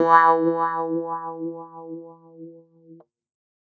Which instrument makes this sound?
electronic keyboard